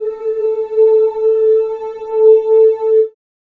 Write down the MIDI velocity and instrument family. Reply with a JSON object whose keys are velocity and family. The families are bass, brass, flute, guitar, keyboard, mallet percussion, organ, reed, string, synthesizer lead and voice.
{"velocity": 50, "family": "voice"}